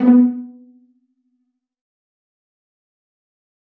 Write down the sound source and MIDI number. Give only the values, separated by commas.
acoustic, 59